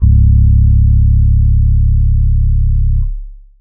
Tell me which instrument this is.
electronic keyboard